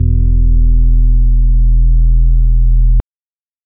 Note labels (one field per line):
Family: organ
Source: electronic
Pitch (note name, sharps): E1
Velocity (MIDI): 50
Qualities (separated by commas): dark